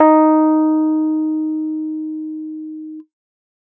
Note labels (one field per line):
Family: keyboard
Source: electronic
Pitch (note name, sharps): D#4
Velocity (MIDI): 127